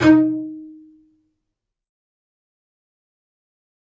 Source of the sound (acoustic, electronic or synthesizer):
acoustic